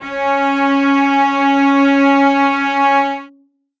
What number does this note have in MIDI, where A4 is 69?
61